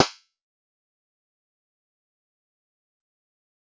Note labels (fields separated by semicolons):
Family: guitar; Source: synthesizer; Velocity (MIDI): 75; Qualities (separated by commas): fast decay, percussive